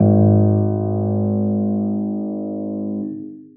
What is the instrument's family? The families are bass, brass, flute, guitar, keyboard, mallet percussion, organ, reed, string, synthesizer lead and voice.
keyboard